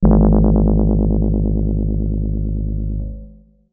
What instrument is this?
electronic keyboard